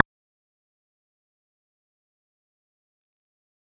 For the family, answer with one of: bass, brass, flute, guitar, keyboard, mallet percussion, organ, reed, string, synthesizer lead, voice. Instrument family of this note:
bass